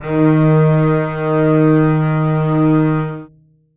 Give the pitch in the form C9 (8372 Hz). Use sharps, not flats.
D#3 (155.6 Hz)